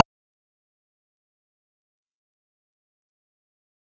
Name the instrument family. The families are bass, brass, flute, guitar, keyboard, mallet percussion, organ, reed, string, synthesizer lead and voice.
bass